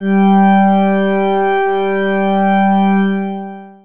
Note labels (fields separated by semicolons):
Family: organ; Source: electronic; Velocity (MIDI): 100; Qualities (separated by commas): distorted, long release